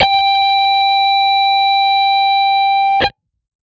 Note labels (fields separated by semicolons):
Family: guitar; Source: electronic; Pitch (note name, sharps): G5; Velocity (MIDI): 75; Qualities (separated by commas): distorted